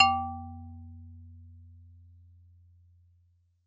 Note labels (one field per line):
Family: mallet percussion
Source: acoustic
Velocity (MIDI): 100